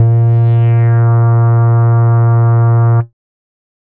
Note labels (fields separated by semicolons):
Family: bass; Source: synthesizer; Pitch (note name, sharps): A#2; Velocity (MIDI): 127; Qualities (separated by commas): distorted